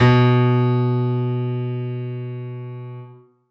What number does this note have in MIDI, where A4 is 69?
47